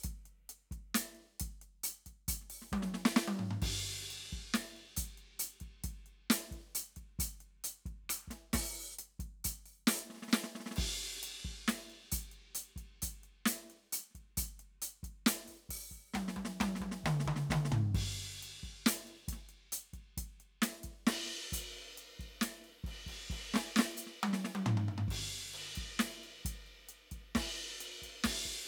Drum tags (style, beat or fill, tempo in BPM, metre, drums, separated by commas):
hip-hop, beat, 67 BPM, 4/4, crash, ride, closed hi-hat, open hi-hat, hi-hat pedal, snare, cross-stick, high tom, mid tom, floor tom, kick